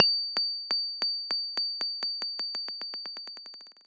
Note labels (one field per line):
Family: guitar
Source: electronic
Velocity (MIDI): 127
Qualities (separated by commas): long release